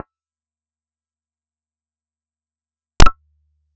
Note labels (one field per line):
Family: bass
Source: synthesizer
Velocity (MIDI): 127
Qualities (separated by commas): percussive, reverb